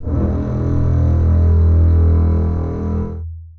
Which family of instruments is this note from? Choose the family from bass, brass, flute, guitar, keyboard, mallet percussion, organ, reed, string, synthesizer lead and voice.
string